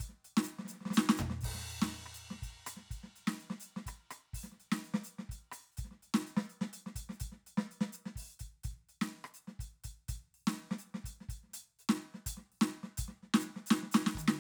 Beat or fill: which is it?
beat